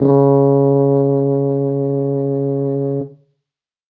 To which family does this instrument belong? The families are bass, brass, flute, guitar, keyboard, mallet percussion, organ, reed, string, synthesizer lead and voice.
brass